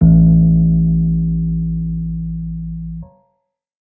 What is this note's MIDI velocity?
25